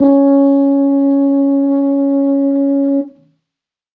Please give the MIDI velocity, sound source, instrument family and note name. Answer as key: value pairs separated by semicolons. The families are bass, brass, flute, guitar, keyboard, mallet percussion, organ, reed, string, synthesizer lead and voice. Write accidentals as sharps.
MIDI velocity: 25; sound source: acoustic; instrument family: brass; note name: C#4